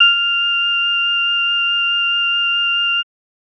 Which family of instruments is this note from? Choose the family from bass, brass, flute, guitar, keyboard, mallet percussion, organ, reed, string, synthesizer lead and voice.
organ